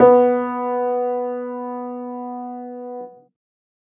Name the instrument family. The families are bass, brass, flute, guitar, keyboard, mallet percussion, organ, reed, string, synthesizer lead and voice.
keyboard